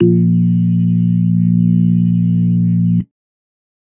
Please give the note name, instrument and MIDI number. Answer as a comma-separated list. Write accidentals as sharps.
A#1, electronic organ, 34